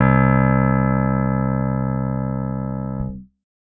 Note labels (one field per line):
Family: guitar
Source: electronic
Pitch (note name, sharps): C2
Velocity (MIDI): 75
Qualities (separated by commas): reverb